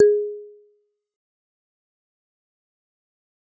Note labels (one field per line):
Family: mallet percussion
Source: acoustic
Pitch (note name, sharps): G#4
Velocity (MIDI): 25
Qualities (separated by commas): fast decay, percussive